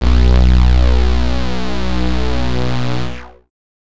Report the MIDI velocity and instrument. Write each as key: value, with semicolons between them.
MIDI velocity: 127; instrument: synthesizer bass